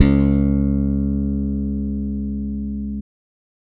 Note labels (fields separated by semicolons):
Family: bass; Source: electronic; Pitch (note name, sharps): C#2; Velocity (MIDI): 100